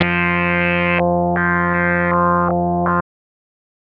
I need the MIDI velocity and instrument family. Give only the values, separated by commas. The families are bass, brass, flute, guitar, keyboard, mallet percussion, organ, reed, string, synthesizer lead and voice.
25, bass